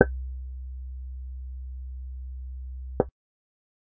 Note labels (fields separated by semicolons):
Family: bass; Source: synthesizer; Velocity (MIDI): 50